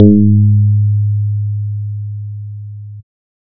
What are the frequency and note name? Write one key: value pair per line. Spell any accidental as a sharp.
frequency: 103.8 Hz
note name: G#2